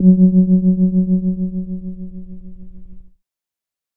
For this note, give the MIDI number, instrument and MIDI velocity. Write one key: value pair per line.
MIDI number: 54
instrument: electronic keyboard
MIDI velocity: 75